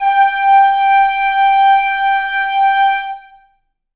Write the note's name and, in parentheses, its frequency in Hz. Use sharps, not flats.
G5 (784 Hz)